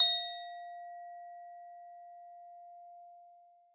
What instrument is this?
acoustic mallet percussion instrument